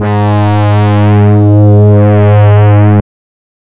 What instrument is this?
synthesizer reed instrument